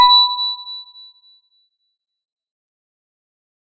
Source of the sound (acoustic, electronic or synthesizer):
acoustic